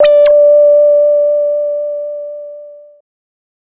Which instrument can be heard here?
synthesizer bass